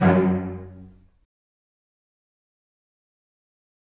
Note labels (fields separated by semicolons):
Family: string; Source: acoustic; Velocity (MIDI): 75; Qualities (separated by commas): fast decay, reverb